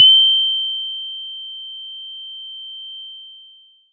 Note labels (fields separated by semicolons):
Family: mallet percussion; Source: acoustic; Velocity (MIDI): 100; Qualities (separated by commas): bright, long release